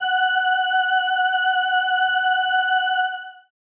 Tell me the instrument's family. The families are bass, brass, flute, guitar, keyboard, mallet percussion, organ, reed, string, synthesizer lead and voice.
keyboard